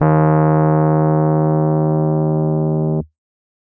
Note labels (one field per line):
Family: keyboard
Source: electronic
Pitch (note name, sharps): D#2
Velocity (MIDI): 127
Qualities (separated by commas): distorted